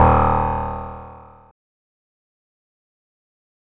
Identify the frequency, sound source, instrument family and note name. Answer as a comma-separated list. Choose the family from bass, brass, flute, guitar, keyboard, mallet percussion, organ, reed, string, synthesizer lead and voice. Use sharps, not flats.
38.89 Hz, electronic, guitar, D#1